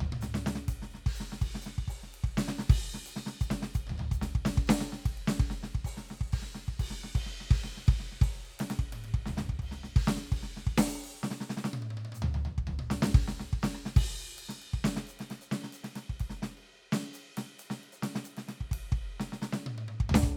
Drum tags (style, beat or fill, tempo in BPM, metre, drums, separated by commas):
linear jazz, beat, 128 BPM, 4/4, crash, ride, open hi-hat, hi-hat pedal, snare, cross-stick, high tom, floor tom, kick